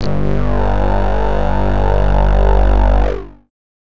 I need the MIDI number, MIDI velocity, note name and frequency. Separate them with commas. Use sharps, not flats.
31, 25, G1, 49 Hz